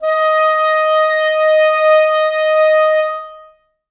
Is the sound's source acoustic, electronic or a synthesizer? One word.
acoustic